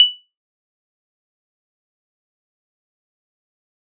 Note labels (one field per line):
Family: keyboard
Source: electronic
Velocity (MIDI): 100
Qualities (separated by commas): bright, fast decay, percussive